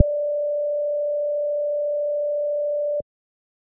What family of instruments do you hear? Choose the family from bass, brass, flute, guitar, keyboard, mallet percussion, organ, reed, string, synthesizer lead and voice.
bass